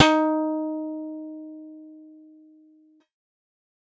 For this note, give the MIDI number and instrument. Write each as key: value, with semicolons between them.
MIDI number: 63; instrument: synthesizer guitar